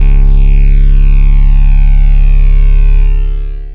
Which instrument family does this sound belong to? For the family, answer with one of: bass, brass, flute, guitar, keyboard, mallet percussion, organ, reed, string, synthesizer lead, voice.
bass